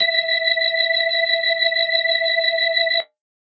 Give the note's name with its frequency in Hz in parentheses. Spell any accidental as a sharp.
E5 (659.3 Hz)